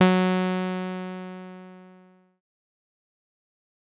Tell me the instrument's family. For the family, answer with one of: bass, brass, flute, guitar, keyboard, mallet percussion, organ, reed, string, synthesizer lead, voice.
bass